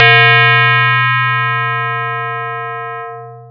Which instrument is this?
acoustic mallet percussion instrument